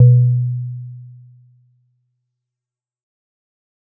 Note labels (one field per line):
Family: mallet percussion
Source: acoustic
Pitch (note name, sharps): B2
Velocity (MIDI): 100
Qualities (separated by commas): dark, fast decay